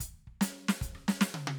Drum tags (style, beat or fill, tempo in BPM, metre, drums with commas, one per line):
punk
fill
144 BPM
4/4
closed hi-hat, snare, cross-stick, high tom, kick